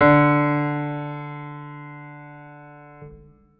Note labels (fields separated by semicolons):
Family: organ; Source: electronic; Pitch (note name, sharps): D3; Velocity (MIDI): 75; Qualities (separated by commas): reverb